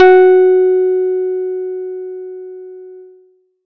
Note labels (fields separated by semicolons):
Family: guitar; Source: acoustic; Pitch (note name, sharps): F#4; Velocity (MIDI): 25; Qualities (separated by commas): dark